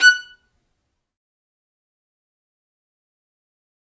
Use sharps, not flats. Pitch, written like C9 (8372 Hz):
F#6 (1480 Hz)